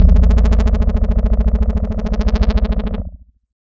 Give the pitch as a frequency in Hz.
13.75 Hz